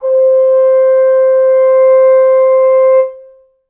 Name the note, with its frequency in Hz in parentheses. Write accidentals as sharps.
C5 (523.3 Hz)